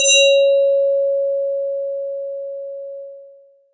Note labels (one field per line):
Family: mallet percussion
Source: electronic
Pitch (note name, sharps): C#5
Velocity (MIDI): 127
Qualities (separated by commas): multiphonic